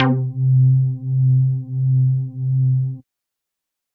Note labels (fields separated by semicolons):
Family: bass; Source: synthesizer; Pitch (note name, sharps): C3; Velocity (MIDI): 100